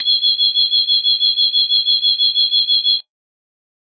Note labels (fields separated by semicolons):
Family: organ; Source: electronic; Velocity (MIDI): 127; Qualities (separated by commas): bright